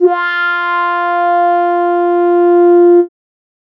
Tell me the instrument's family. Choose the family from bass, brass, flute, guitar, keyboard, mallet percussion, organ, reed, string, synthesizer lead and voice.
keyboard